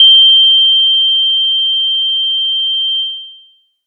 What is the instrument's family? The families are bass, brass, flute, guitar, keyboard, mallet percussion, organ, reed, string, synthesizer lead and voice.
mallet percussion